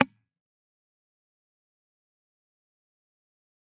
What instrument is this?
electronic guitar